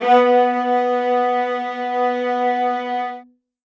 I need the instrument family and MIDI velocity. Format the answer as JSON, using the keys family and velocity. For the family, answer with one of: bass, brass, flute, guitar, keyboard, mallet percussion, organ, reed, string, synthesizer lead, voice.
{"family": "string", "velocity": 127}